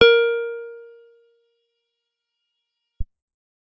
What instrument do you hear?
acoustic guitar